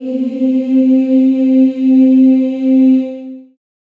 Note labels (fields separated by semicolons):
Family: voice; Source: acoustic; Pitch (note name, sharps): C4; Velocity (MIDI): 25; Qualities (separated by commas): long release, reverb